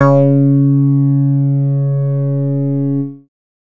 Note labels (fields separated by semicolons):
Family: bass; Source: synthesizer; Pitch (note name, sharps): C#3; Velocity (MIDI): 127; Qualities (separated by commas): distorted